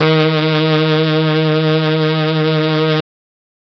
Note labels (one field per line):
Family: reed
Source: electronic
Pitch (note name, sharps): D#3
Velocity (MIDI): 127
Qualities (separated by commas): bright, reverb